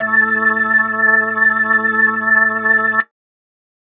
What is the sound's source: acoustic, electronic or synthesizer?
electronic